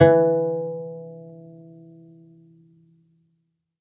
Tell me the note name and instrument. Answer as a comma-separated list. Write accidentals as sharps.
E3, acoustic string instrument